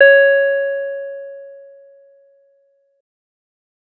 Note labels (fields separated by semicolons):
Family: bass; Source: synthesizer; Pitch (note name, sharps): C#5; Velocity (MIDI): 127